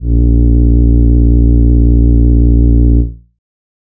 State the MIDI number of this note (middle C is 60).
34